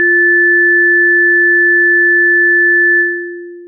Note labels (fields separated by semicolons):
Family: synthesizer lead; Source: synthesizer; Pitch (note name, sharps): F4; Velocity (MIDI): 127; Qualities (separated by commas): long release